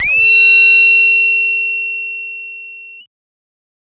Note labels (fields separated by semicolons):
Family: bass; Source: synthesizer; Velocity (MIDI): 75; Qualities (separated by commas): bright, distorted, multiphonic